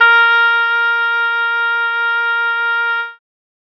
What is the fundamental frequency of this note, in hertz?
466.2 Hz